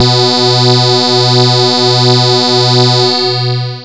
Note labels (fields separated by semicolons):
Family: bass; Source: synthesizer; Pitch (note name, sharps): B2; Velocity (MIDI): 127; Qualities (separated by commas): bright, distorted, long release